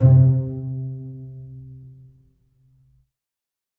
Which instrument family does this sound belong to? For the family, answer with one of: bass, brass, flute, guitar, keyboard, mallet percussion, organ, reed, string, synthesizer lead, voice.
string